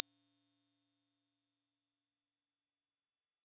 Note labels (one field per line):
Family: mallet percussion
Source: acoustic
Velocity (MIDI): 50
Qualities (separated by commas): bright